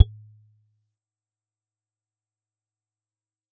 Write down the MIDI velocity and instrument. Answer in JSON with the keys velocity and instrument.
{"velocity": 75, "instrument": "acoustic guitar"}